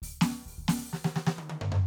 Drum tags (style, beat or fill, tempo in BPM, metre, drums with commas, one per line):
punk
fill
128 BPM
4/4
closed hi-hat, open hi-hat, snare, high tom, floor tom, kick